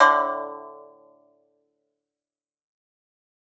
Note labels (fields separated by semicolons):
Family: guitar; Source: acoustic; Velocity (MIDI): 127; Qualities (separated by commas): fast decay